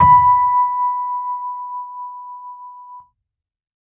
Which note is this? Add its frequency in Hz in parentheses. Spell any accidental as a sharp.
B5 (987.8 Hz)